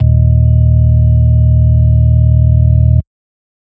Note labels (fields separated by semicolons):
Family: organ; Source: electronic; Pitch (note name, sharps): D#1; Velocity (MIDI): 127; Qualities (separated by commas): dark